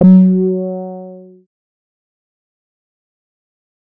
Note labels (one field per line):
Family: bass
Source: synthesizer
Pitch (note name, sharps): F#3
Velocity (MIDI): 25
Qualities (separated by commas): distorted, fast decay